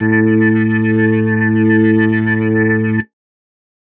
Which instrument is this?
electronic keyboard